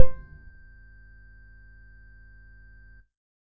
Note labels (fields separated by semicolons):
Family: bass; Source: synthesizer; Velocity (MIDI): 25; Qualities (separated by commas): distorted, percussive